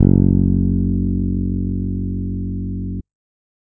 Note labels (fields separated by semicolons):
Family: bass; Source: electronic; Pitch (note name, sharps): F#1; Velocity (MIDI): 100